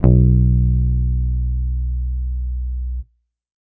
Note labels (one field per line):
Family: bass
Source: electronic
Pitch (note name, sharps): B1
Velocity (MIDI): 127